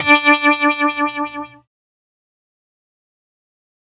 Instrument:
synthesizer keyboard